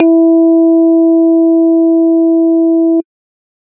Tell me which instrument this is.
electronic organ